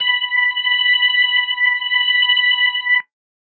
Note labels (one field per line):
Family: organ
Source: electronic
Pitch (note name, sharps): B5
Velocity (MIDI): 50